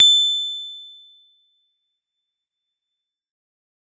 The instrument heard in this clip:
electronic keyboard